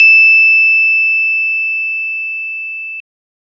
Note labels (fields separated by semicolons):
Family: organ; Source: electronic; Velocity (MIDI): 100; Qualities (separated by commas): bright